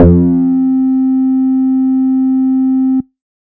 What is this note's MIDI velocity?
50